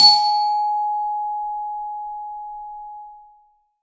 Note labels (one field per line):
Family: mallet percussion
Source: acoustic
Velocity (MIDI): 127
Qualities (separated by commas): reverb